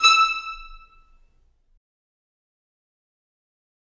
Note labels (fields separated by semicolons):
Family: string; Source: acoustic; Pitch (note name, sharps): E6; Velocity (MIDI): 100; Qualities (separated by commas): bright, fast decay, percussive, reverb